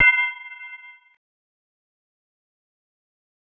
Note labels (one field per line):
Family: mallet percussion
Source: synthesizer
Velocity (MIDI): 75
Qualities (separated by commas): fast decay, multiphonic, percussive